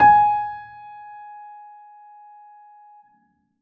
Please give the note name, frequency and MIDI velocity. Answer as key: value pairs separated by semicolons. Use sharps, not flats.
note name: G#5; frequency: 830.6 Hz; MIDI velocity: 75